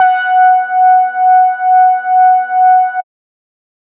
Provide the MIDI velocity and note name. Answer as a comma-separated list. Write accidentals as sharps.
127, F#5